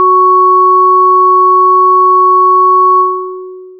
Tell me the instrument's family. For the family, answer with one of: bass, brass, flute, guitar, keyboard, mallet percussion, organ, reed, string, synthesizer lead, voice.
synthesizer lead